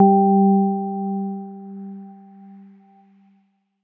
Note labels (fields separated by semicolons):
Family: keyboard; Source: electronic; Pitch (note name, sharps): G3; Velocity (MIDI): 100; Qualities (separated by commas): dark